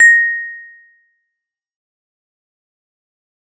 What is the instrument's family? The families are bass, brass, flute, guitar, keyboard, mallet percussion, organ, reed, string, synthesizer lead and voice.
mallet percussion